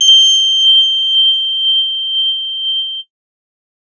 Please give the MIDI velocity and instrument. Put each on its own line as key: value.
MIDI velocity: 127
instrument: synthesizer bass